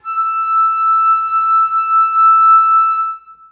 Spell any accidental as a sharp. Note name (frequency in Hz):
E6 (1319 Hz)